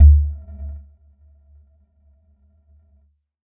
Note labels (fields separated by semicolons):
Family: mallet percussion; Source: electronic; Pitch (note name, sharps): D2; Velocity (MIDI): 50; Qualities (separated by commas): dark, non-linear envelope, percussive